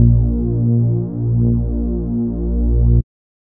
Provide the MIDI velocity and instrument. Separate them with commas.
127, synthesizer bass